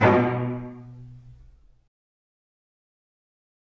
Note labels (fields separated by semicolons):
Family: string; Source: acoustic; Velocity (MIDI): 127; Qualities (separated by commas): fast decay, reverb